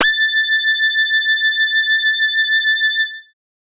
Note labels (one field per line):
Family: bass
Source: synthesizer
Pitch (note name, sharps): A6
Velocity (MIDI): 100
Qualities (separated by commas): multiphonic